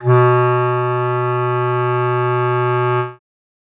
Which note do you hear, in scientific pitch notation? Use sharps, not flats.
B2